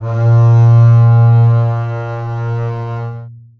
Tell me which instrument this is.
acoustic string instrument